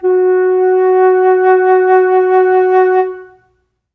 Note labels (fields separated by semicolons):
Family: flute; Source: acoustic; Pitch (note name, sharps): F#4; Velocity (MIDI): 50; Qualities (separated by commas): reverb